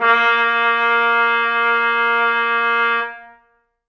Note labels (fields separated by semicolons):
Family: brass; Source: acoustic; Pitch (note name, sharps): A#3; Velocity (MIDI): 100; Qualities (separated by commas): bright, reverb